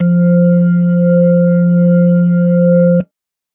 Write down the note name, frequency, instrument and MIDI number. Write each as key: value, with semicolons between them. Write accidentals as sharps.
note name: F3; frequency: 174.6 Hz; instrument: electronic keyboard; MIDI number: 53